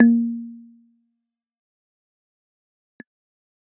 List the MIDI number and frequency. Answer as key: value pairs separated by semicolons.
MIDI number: 58; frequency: 233.1 Hz